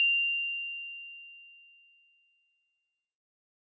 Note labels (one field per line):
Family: mallet percussion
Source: acoustic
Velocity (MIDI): 127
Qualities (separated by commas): bright